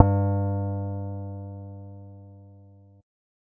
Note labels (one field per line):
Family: bass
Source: synthesizer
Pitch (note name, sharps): G2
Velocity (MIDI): 100